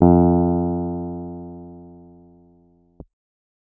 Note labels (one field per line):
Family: keyboard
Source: electronic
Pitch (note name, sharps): F2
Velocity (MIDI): 75